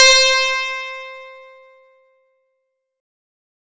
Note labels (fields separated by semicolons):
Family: guitar; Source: acoustic; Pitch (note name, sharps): C5; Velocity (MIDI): 127; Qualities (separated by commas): bright, distorted